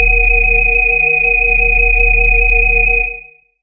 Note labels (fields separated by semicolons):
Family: mallet percussion; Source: electronic; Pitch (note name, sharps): D#1; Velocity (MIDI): 127; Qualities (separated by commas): bright, distorted, multiphonic